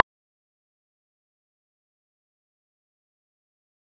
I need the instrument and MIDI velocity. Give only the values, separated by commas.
electronic mallet percussion instrument, 75